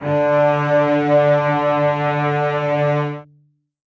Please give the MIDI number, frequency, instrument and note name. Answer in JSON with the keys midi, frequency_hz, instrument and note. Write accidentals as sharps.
{"midi": 50, "frequency_hz": 146.8, "instrument": "acoustic string instrument", "note": "D3"}